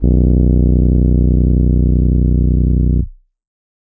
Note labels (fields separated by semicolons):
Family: keyboard; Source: electronic; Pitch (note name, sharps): B0; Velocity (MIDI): 100